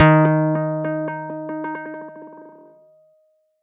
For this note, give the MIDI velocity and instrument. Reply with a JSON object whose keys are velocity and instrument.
{"velocity": 127, "instrument": "electronic guitar"}